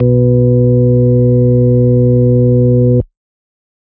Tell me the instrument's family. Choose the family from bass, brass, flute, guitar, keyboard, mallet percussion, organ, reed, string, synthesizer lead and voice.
organ